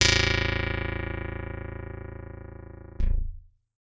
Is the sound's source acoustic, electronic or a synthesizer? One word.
electronic